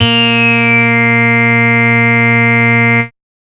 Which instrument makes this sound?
synthesizer bass